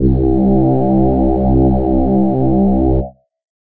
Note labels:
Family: voice; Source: synthesizer; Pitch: C2; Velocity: 75; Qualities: multiphonic

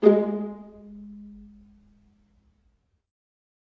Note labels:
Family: string; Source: acoustic; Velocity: 75; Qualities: dark, reverb

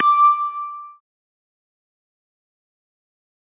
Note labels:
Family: organ; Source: electronic; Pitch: D6; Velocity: 50; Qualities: fast decay

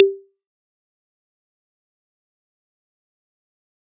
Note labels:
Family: mallet percussion; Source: acoustic; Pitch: G4; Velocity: 127; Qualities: fast decay, percussive

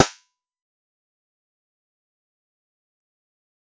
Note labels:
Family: guitar; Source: synthesizer; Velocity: 127; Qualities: fast decay, percussive

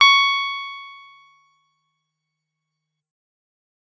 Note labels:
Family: guitar; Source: electronic; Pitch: C#6; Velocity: 50

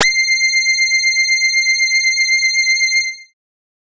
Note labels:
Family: bass; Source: synthesizer; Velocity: 127; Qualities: multiphonic

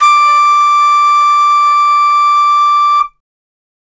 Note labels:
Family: flute; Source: acoustic; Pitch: D6; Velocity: 100; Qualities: bright

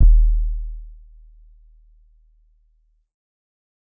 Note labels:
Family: keyboard; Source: electronic; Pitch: D#1; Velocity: 100; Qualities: dark

